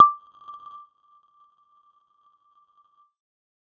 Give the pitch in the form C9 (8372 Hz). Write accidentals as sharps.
D6 (1175 Hz)